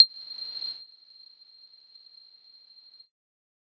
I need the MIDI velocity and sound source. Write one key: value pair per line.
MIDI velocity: 100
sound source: electronic